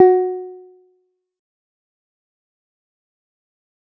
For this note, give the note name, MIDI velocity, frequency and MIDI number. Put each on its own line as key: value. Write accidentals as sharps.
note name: F#4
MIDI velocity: 25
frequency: 370 Hz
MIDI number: 66